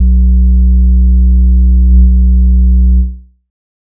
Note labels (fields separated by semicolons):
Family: bass; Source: synthesizer; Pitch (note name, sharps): B1; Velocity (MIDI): 75; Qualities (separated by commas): dark